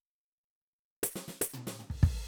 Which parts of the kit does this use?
crash, snare, high tom, mid tom, floor tom and kick